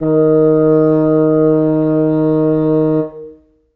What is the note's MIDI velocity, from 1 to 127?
25